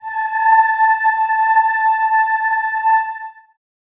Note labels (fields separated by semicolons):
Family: voice; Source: acoustic; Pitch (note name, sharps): A5; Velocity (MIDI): 100; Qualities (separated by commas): reverb